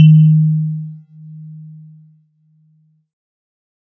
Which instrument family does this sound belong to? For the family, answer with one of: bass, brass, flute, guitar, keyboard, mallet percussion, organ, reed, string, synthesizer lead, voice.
keyboard